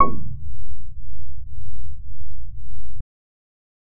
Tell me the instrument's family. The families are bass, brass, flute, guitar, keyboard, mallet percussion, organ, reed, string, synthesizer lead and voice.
bass